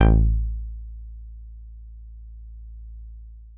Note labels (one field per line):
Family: guitar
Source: synthesizer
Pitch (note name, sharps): A1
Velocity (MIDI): 50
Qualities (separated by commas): long release